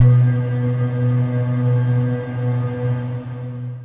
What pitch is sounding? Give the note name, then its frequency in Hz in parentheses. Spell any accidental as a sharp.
B2 (123.5 Hz)